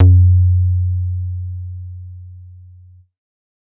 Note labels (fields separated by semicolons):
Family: bass; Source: synthesizer; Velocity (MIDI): 75; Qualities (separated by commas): dark